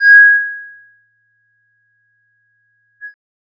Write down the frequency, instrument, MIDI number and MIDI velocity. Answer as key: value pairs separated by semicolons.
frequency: 1661 Hz; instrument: synthesizer bass; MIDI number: 92; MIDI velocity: 75